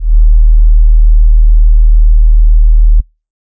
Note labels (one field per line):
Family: flute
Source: synthesizer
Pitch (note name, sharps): D#1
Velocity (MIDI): 127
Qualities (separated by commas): dark